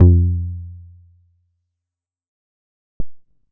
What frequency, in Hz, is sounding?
87.31 Hz